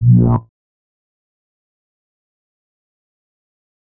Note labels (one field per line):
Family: bass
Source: synthesizer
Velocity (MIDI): 50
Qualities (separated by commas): distorted, fast decay, percussive